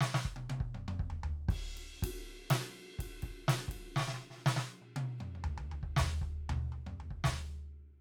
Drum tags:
rock
beat
120 BPM
4/4
ride, hi-hat pedal, snare, high tom, mid tom, floor tom, kick

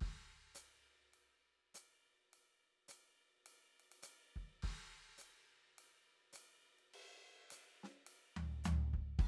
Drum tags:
Motown
beat
104 BPM
4/4
crash, ride, hi-hat pedal, snare, floor tom, kick

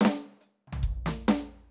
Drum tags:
half-time rock
fill
140 BPM
4/4
hi-hat pedal, snare, high tom, floor tom, kick

